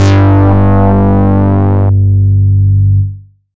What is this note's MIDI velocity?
100